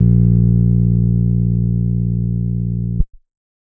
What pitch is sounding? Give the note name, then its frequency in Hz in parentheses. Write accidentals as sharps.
A#1 (58.27 Hz)